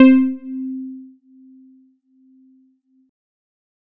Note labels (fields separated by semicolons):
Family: keyboard; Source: electronic; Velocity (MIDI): 75